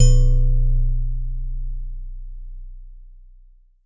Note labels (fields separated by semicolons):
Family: mallet percussion; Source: acoustic; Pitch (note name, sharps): B0; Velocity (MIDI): 75; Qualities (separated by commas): long release